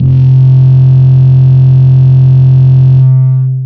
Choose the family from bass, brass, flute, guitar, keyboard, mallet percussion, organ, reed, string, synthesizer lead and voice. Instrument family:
guitar